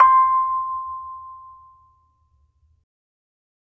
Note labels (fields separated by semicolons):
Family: mallet percussion; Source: acoustic; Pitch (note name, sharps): C6; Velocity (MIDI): 50; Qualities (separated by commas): reverb